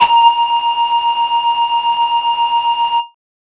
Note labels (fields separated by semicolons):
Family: flute; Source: synthesizer; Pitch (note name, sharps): A#5; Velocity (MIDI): 127; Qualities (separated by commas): distorted